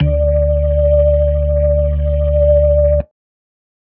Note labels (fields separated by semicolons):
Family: organ; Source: electronic; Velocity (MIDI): 127